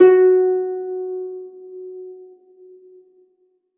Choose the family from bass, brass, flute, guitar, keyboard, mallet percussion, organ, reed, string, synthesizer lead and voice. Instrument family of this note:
string